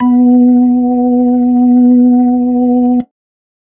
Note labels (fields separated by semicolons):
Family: organ; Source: electronic; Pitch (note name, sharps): B3; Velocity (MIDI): 100